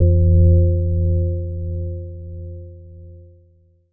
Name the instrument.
synthesizer mallet percussion instrument